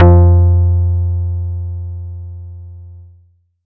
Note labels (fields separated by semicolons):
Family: guitar; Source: acoustic; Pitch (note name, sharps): F2; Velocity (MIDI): 25; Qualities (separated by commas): dark